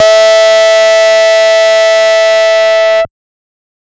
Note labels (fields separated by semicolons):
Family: bass; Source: synthesizer; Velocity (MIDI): 100; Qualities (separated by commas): bright, distorted, multiphonic